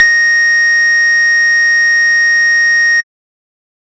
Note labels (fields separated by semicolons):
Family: bass; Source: synthesizer; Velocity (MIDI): 75; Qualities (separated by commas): distorted, tempo-synced